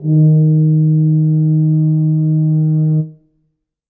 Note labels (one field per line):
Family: brass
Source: acoustic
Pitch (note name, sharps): D#3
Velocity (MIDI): 25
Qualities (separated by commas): dark, reverb